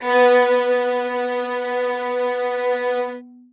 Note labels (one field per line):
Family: string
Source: acoustic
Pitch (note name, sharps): B3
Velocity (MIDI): 127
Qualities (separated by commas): reverb